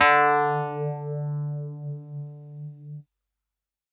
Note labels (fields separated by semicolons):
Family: keyboard; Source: electronic; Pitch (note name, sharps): D3; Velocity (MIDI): 127